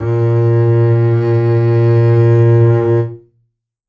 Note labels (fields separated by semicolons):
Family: string; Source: acoustic; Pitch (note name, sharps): A#2; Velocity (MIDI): 25; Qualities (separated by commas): reverb